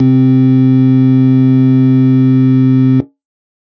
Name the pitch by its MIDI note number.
48